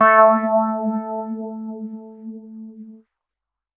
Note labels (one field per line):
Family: keyboard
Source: electronic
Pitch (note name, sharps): A3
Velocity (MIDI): 100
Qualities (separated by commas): non-linear envelope